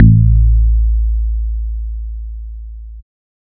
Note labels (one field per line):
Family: bass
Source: synthesizer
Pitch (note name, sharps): A1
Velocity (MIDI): 100